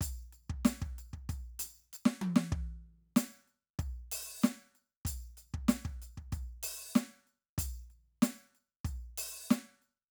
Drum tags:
funk, beat, 95 BPM, 4/4, percussion, snare, high tom, kick

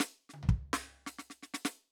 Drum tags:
fast funk, fill, 125 BPM, 4/4, snare, high tom, floor tom, kick

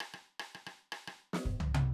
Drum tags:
Afro-Cuban rumba, fill, 110 BPM, 4/4, snare, cross-stick, high tom, floor tom, kick

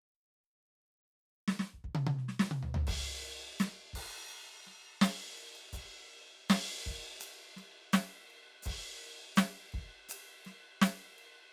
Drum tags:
soft pop, beat, 83 BPM, 4/4, crash, ride, hi-hat pedal, snare, high tom, floor tom, kick

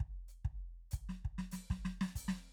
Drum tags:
Brazilian baião, fill, 95 BPM, 4/4, hi-hat pedal, snare, kick

